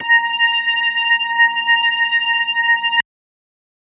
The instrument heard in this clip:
electronic organ